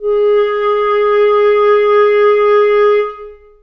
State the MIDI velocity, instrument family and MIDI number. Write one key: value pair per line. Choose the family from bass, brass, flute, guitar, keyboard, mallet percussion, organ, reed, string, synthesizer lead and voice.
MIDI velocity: 50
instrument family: reed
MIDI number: 68